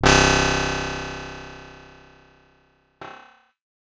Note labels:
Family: guitar; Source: acoustic; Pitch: C1; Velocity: 127; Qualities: bright, distorted

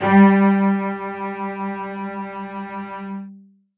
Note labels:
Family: string; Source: acoustic; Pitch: G3; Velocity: 127; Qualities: reverb

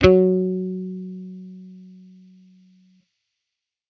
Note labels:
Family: bass; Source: electronic; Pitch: F#3; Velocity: 75

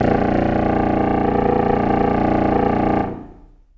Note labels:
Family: reed; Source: acoustic; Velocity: 75; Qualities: distorted, long release, reverb

